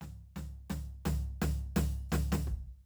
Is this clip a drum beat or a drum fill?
fill